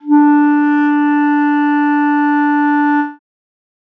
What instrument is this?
acoustic reed instrument